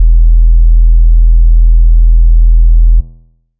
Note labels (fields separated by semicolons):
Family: bass; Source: synthesizer; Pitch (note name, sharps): E1; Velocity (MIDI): 50; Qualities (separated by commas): dark